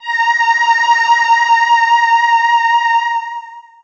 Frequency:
932.3 Hz